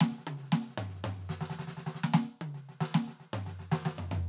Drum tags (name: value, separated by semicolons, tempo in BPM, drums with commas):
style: funk; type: fill; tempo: 112 BPM; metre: 4/4; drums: closed hi-hat, snare, high tom, mid tom, floor tom